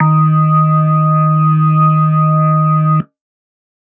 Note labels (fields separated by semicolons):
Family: organ; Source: electronic; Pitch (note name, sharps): D#3; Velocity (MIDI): 100